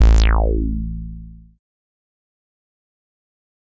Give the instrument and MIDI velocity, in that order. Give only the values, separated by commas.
synthesizer bass, 127